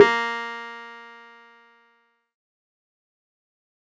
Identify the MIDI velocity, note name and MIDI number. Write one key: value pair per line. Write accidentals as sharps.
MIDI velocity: 75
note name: A#3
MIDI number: 58